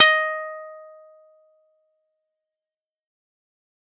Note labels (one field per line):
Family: guitar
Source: acoustic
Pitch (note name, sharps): D#5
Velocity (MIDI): 127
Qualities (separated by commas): fast decay